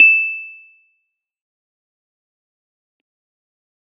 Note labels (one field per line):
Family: keyboard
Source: electronic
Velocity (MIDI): 25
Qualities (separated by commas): bright, fast decay, percussive